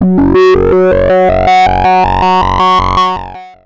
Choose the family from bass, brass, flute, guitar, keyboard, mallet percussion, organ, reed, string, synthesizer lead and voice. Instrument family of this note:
bass